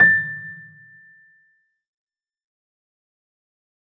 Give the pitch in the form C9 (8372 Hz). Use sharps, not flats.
A6 (1760 Hz)